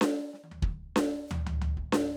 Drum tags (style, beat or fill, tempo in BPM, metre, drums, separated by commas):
funk rock, fill, 92 BPM, 4/4, hi-hat pedal, snare, high tom, floor tom, kick